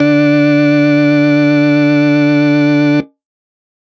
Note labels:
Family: organ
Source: electronic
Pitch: D3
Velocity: 75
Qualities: distorted

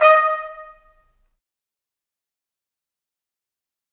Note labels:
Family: brass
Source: acoustic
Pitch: D#5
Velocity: 50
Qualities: fast decay, percussive, reverb

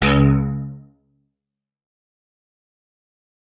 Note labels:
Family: guitar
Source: electronic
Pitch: C#2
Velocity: 127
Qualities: fast decay

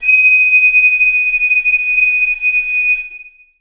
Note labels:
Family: reed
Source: acoustic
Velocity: 25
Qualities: bright, reverb

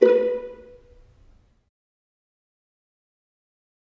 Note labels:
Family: string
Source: acoustic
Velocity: 25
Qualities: dark, fast decay, percussive, reverb

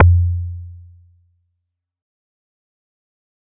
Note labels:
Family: mallet percussion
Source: acoustic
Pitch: F2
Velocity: 100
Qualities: fast decay

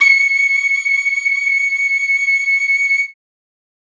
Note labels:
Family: flute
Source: acoustic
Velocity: 127

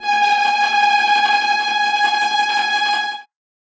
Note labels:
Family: string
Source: acoustic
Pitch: G#5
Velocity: 127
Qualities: bright, non-linear envelope, reverb

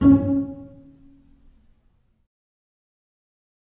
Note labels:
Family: string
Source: acoustic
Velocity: 25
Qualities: dark, fast decay, reverb

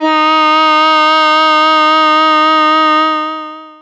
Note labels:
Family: voice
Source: synthesizer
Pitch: D#4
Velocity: 75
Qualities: distorted, long release

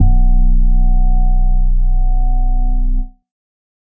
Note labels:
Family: organ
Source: electronic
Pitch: B0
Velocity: 50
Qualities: dark

